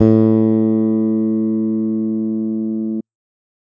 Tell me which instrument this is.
electronic bass